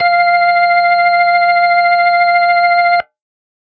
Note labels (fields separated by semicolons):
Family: organ; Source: electronic; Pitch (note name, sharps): F5; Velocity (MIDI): 25